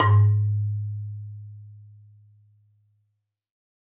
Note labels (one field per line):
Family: mallet percussion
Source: acoustic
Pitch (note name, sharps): G#2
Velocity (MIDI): 127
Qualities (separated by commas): dark, reverb